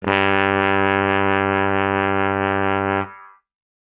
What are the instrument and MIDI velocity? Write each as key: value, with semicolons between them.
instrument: acoustic brass instrument; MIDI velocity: 100